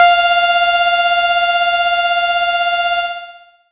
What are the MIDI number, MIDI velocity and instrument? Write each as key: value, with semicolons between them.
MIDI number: 77; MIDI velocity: 127; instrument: synthesizer bass